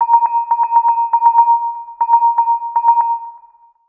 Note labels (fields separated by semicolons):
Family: mallet percussion; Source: synthesizer; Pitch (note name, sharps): A#5; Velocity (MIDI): 100; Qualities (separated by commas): long release, multiphonic, percussive, tempo-synced